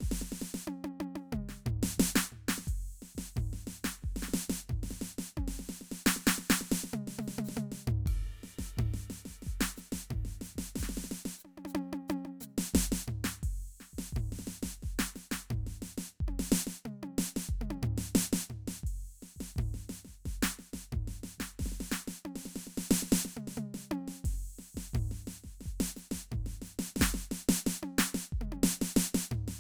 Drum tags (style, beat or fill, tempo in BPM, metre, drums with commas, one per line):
samba
beat
89 BPM
4/4
crash, ride, open hi-hat, hi-hat pedal, snare, high tom, mid tom, floor tom, kick